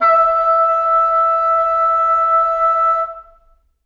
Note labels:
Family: reed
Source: acoustic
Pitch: E5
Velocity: 50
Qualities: reverb

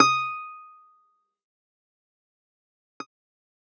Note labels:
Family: guitar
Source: electronic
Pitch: D#6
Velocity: 75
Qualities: fast decay, percussive

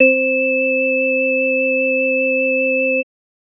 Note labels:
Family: organ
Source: electronic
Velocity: 100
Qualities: multiphonic

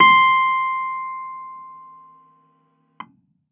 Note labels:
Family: keyboard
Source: electronic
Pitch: C6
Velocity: 25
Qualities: distorted

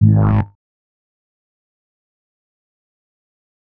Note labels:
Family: bass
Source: synthesizer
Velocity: 127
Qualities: distorted, fast decay

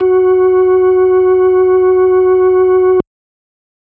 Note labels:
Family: organ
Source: electronic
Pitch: F#4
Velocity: 75

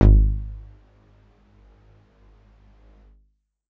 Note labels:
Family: keyboard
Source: electronic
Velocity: 127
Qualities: dark, percussive, reverb

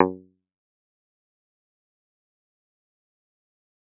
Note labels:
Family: guitar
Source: electronic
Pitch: F#2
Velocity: 100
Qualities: fast decay, percussive

